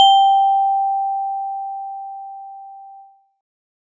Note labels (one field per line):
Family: mallet percussion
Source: acoustic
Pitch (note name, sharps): G5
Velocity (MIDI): 75